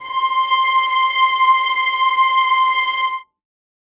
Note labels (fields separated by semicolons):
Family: string; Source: acoustic; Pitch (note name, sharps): C6; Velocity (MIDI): 50; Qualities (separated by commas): reverb